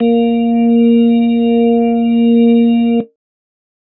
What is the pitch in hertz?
233.1 Hz